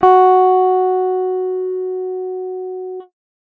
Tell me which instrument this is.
electronic guitar